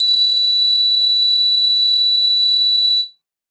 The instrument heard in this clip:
acoustic reed instrument